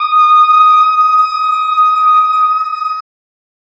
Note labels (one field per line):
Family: voice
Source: electronic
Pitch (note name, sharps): D#6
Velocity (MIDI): 127